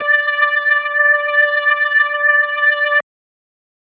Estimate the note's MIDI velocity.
25